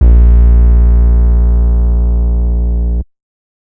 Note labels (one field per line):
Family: bass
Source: synthesizer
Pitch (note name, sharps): A#1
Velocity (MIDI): 25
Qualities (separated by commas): distorted